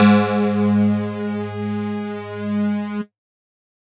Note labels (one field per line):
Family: mallet percussion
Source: electronic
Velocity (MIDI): 50